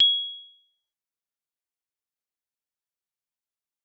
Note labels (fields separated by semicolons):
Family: mallet percussion; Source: acoustic; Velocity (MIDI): 75; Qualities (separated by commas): bright, fast decay, percussive